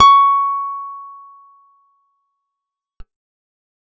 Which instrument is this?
acoustic guitar